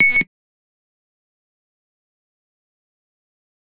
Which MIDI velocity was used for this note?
127